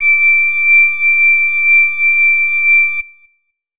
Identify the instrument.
acoustic flute